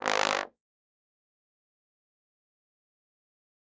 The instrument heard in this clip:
acoustic brass instrument